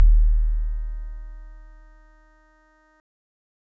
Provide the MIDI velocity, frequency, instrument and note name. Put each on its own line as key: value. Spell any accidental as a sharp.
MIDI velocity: 127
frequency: 38.89 Hz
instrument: electronic keyboard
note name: D#1